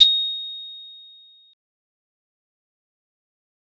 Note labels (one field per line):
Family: mallet percussion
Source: acoustic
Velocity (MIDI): 25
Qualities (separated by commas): bright, fast decay